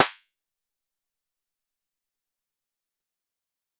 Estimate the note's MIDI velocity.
25